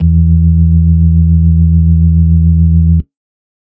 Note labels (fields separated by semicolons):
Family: organ; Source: electronic; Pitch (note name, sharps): E2; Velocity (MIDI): 100; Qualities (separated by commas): dark